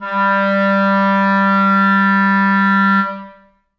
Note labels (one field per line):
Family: reed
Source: acoustic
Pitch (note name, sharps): G3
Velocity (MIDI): 127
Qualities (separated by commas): reverb